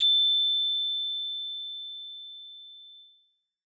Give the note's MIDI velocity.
50